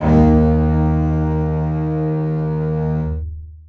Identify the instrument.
acoustic string instrument